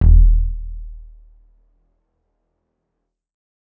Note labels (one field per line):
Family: keyboard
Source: electronic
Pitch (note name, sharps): D#1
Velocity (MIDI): 25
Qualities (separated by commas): dark